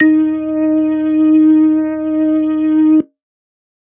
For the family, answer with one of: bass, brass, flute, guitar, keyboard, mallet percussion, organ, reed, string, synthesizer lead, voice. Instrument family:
organ